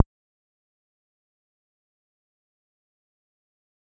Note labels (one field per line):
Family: bass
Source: synthesizer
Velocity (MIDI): 50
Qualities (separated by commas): fast decay, percussive